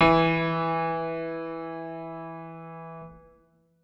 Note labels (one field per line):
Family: organ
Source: electronic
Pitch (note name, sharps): E3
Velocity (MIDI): 100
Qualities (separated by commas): reverb